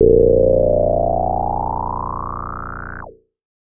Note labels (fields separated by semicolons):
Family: bass; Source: synthesizer; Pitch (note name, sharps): A#0; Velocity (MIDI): 25